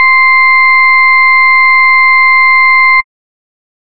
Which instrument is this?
synthesizer bass